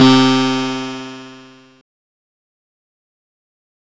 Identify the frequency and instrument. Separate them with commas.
130.8 Hz, electronic guitar